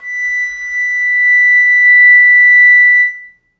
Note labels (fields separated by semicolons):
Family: flute; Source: acoustic; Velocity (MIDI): 50; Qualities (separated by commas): reverb